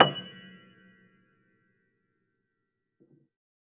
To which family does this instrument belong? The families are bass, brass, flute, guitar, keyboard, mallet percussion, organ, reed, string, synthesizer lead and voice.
keyboard